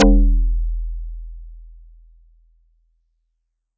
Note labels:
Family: mallet percussion; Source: acoustic; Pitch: E1; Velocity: 127

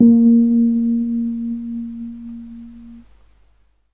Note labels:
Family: keyboard; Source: electronic; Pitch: A#3; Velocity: 25; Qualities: dark

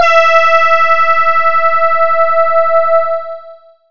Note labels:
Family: voice; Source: synthesizer; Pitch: E5; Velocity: 75; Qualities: long release

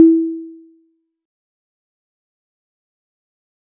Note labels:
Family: mallet percussion; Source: acoustic; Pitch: E4; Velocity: 25; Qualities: fast decay, percussive

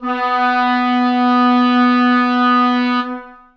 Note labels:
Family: reed; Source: acoustic; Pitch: B3; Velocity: 127; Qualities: reverb

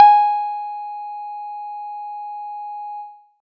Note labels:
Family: guitar; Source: synthesizer; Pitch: G#5; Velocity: 75

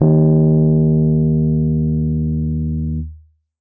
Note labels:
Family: keyboard; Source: electronic; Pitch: D#2; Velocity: 100

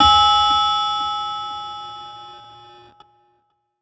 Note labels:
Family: keyboard; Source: electronic; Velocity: 50; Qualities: bright, distorted

